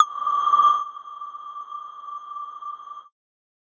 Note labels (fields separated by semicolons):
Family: mallet percussion; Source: electronic; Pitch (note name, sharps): D6; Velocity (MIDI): 127; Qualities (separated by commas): non-linear envelope